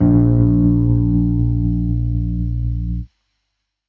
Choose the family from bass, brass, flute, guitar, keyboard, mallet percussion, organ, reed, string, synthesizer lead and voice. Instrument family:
keyboard